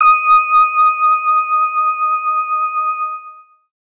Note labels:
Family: organ; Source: electronic; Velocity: 100; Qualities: bright

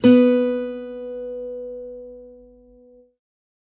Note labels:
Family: guitar; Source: acoustic; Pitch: B3; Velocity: 75; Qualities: reverb

